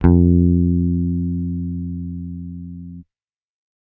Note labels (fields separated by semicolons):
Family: bass; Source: electronic; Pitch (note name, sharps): F2; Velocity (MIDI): 75